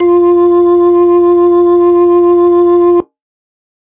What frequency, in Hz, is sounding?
349.2 Hz